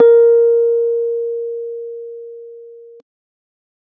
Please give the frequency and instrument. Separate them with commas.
466.2 Hz, electronic keyboard